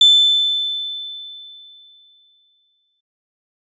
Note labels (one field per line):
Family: keyboard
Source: electronic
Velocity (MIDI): 127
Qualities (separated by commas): bright